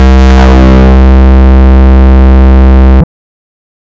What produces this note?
synthesizer bass